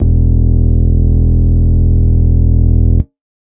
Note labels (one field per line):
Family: organ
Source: electronic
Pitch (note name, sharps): E1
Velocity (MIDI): 25